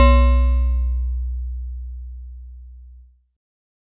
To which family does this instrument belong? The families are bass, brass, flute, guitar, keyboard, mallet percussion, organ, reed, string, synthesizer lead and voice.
mallet percussion